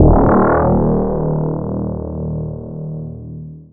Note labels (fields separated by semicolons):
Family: mallet percussion; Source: electronic; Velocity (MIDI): 25; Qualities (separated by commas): distorted, long release, non-linear envelope